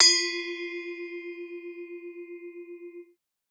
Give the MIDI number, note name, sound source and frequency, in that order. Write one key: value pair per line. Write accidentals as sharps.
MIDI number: 65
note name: F4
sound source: acoustic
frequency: 349.2 Hz